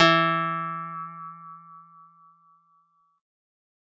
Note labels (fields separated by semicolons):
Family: guitar; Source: acoustic; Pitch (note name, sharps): E3; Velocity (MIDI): 75; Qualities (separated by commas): bright